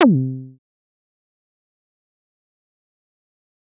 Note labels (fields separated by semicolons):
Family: bass; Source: synthesizer; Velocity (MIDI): 100; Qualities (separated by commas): distorted, fast decay, percussive